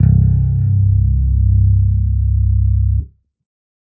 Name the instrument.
electronic bass